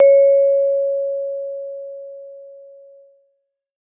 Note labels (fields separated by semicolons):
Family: mallet percussion; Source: acoustic; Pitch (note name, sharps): C#5; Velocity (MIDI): 75